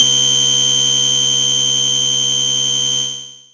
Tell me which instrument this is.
synthesizer bass